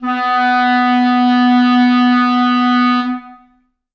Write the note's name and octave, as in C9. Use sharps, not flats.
B3